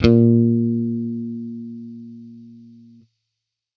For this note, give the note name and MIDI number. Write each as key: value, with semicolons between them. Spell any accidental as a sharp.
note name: A#2; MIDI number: 46